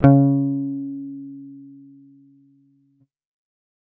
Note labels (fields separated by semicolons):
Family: bass; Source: electronic; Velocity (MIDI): 127